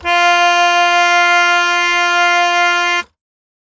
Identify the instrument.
acoustic keyboard